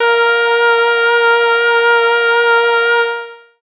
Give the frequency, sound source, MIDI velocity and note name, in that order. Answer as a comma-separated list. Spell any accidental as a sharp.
466.2 Hz, synthesizer, 50, A#4